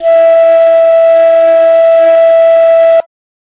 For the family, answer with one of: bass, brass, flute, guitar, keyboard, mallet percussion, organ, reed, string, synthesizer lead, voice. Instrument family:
flute